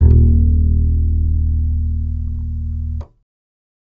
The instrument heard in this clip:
electronic bass